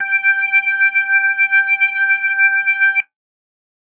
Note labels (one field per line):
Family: organ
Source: electronic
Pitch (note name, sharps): G5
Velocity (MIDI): 50